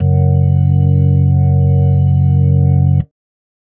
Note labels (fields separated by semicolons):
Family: organ; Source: electronic; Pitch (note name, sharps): F#1; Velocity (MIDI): 50; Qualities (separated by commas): dark